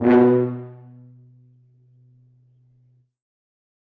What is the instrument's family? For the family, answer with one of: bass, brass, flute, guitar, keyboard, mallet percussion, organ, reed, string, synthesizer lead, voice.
brass